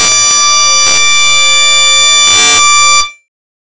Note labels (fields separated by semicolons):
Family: bass; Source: synthesizer; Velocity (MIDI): 100; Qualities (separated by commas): bright, distorted